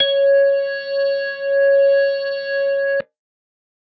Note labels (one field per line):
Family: organ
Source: electronic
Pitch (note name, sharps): C#5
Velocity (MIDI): 127